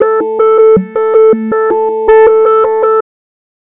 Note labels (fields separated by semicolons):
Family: bass; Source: synthesizer; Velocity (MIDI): 100; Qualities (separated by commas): tempo-synced